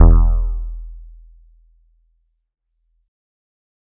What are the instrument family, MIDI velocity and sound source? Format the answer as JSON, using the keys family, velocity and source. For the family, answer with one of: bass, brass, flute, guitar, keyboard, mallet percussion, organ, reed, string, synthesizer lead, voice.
{"family": "keyboard", "velocity": 100, "source": "electronic"}